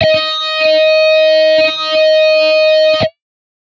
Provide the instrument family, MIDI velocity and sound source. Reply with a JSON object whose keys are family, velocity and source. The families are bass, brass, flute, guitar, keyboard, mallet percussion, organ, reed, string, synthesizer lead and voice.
{"family": "guitar", "velocity": 50, "source": "electronic"}